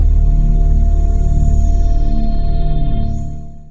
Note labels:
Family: synthesizer lead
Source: synthesizer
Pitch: D0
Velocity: 25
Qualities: long release

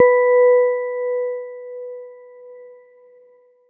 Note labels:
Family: keyboard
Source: electronic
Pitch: B4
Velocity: 100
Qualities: dark

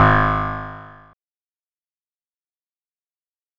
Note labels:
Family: guitar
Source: electronic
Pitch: G#1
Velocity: 127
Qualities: bright, distorted, fast decay

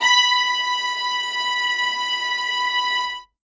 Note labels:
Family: string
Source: acoustic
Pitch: B5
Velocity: 127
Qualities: reverb

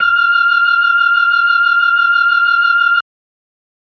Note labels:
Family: organ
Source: electronic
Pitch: F6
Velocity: 50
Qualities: bright

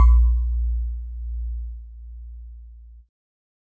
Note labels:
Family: keyboard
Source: electronic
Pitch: A#1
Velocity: 100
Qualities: multiphonic

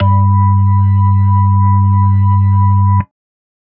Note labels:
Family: organ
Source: electronic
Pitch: G2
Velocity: 100

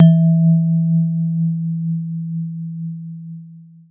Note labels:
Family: mallet percussion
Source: acoustic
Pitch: E3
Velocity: 127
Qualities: long release

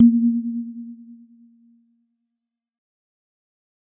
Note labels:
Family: mallet percussion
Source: acoustic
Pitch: A#3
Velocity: 75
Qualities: dark, fast decay

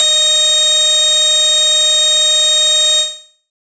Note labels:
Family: bass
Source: synthesizer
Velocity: 75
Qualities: bright, distorted

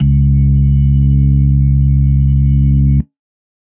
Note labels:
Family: organ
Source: electronic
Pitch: C#2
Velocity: 25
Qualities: dark

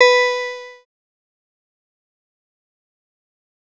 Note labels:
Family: synthesizer lead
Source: synthesizer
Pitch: B4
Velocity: 75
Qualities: distorted, fast decay

